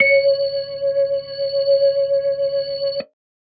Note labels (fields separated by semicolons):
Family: organ; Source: electronic; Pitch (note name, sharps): C#5; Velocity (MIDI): 25